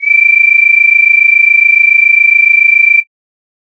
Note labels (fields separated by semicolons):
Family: flute; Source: synthesizer; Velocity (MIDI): 127